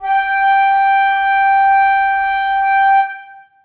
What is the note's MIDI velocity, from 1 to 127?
75